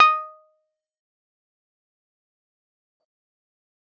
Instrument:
electronic keyboard